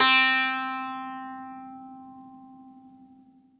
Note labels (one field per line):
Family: guitar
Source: acoustic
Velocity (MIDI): 50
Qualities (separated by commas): bright